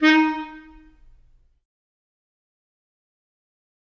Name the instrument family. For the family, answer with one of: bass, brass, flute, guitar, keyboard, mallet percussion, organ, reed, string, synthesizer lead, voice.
reed